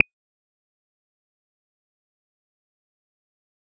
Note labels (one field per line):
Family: bass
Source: synthesizer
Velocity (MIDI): 100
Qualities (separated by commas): fast decay, percussive